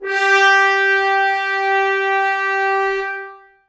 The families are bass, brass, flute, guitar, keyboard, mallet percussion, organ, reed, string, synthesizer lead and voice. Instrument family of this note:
brass